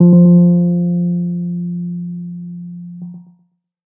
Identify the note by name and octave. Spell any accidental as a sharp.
F3